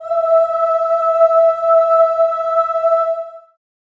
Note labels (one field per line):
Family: voice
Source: acoustic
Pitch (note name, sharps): E5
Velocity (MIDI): 75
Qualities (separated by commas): reverb